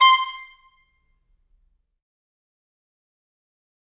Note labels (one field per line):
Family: reed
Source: acoustic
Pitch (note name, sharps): C6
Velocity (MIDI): 127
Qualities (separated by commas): fast decay, percussive, reverb